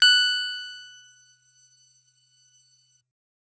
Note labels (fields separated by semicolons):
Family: guitar; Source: electronic; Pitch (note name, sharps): F#6; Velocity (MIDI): 127; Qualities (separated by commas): bright